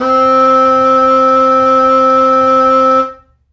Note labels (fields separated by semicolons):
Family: reed; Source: acoustic; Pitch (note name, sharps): C4; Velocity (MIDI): 100; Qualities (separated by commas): distorted, reverb